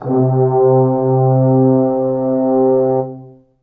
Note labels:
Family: brass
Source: acoustic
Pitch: C3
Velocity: 25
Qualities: dark, reverb

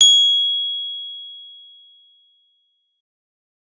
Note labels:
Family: keyboard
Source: electronic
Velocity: 127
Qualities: bright

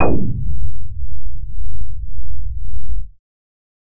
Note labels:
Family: bass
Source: synthesizer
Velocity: 25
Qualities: distorted

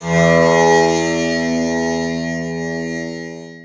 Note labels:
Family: guitar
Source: acoustic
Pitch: E2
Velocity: 100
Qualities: bright, long release, reverb

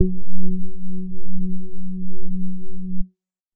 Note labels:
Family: keyboard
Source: electronic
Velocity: 25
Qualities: dark

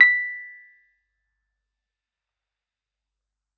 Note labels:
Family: keyboard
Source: electronic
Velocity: 127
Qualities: fast decay, percussive

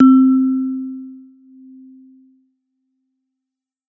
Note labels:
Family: mallet percussion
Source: acoustic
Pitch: C4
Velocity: 127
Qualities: dark, non-linear envelope

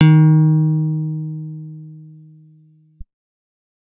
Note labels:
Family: guitar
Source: acoustic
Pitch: D#3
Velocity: 100

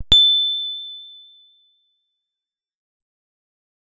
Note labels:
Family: guitar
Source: electronic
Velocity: 127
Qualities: fast decay

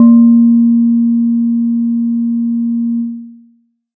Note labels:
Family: mallet percussion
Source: acoustic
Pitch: A#3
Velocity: 50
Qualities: dark, long release

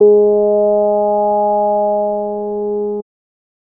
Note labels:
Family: bass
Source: synthesizer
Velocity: 50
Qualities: distorted

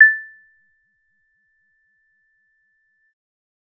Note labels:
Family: bass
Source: synthesizer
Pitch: A6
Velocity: 50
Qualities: percussive

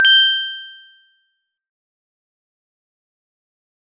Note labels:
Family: mallet percussion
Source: acoustic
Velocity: 75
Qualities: fast decay, multiphonic

